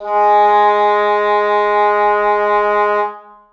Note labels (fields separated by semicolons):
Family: reed; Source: acoustic; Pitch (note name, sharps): G#3; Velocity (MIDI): 127; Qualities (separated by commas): reverb